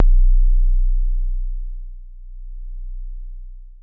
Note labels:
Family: keyboard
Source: electronic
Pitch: B0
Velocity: 100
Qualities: dark, long release

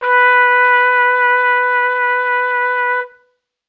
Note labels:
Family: brass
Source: acoustic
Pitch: B4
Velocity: 25

